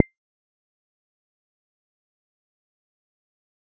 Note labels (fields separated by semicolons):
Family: bass; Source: synthesizer; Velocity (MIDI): 50; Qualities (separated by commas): fast decay, percussive